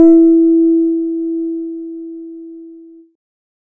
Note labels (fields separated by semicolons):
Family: keyboard; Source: electronic; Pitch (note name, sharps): E4; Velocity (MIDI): 50; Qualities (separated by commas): distorted